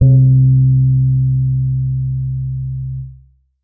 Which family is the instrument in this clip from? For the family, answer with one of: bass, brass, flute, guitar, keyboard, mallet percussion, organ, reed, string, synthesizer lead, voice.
keyboard